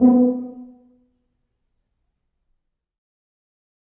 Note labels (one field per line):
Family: brass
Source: acoustic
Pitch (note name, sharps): B3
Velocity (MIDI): 100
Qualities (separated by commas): dark, percussive, reverb